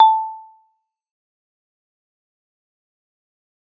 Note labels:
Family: mallet percussion; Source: acoustic; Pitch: A5; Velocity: 100; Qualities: fast decay, percussive

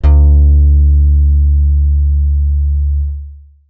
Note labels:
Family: bass; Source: synthesizer; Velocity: 127; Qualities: dark, long release

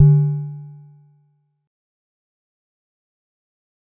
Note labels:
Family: mallet percussion; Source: acoustic; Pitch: D3; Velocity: 25; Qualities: dark, fast decay

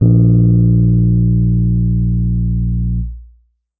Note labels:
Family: keyboard; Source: electronic; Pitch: A#1; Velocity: 75

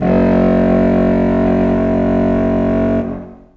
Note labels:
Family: reed; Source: acoustic; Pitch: F#1; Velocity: 75; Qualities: long release, reverb

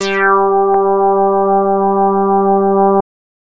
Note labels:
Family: bass; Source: synthesizer; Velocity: 127; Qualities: distorted

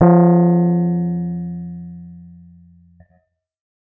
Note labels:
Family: keyboard; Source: electronic; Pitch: F3; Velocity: 50; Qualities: distorted

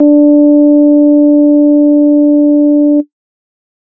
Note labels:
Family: organ; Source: electronic; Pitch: D4; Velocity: 50; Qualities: dark

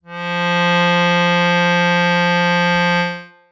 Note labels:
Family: reed; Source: acoustic; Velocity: 100

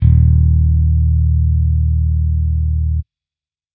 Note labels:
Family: bass; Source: electronic; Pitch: D#1; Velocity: 50

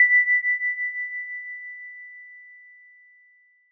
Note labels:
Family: mallet percussion; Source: acoustic; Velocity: 127; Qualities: bright, multiphonic

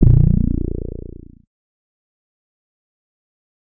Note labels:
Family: bass; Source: synthesizer; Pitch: A#0; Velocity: 25; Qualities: distorted, fast decay

